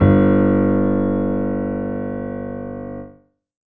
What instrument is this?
acoustic keyboard